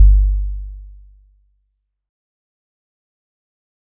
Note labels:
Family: guitar; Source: synthesizer; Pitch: G1; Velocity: 25; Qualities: dark, fast decay

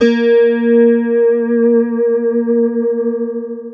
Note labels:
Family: guitar; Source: electronic; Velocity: 50; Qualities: long release, multiphonic, non-linear envelope

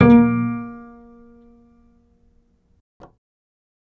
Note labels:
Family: bass; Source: electronic; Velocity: 127; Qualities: reverb

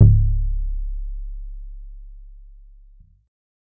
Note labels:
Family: bass; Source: synthesizer; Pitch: C#1; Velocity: 50; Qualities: dark

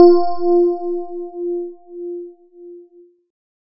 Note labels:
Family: keyboard; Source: electronic; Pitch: F4; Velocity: 75

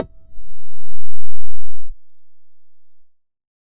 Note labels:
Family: bass; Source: synthesizer; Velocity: 25

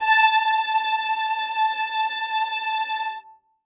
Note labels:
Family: string; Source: acoustic; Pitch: A5; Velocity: 127; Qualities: reverb

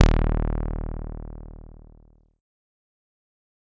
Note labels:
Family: bass; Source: synthesizer; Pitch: D#1; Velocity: 100; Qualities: distorted, fast decay

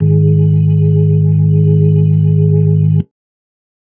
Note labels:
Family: organ; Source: electronic; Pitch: G#1; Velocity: 50; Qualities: dark

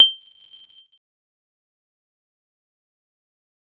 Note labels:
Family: mallet percussion; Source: electronic; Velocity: 25; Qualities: bright, fast decay, non-linear envelope, percussive

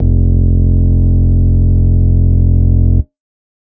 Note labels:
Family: organ; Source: electronic; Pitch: F1; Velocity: 25

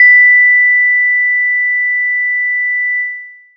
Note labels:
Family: mallet percussion; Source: acoustic; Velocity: 75; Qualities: long release

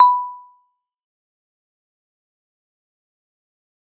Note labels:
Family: mallet percussion; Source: acoustic; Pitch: B5; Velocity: 100; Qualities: fast decay, percussive

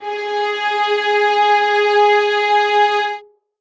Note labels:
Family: string; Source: acoustic; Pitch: G#4; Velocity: 50; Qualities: reverb

